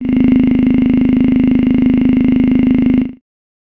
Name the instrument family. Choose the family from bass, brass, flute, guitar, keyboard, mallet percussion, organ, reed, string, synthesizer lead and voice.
voice